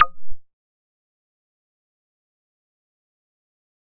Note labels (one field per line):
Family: bass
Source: synthesizer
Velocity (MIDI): 50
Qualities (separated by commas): fast decay, percussive